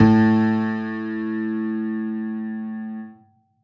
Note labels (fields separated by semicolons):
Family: keyboard; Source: acoustic; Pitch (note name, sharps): A2; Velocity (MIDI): 127; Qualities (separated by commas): reverb